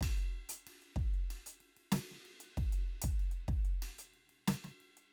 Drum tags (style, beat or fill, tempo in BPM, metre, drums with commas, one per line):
rock
beat
93 BPM
4/4
ride, ride bell, closed hi-hat, snare, cross-stick, floor tom, kick